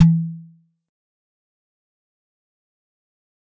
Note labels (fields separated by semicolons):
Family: mallet percussion; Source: acoustic; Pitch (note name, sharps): E3; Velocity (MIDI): 50; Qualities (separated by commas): dark, fast decay, percussive